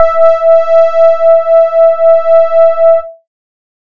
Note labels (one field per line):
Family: bass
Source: synthesizer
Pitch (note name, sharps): E5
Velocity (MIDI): 25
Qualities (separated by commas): distorted